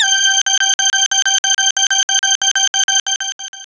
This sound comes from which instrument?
synthesizer lead